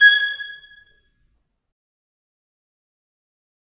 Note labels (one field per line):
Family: string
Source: acoustic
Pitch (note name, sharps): G#6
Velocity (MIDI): 25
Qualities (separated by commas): bright, fast decay, percussive, reverb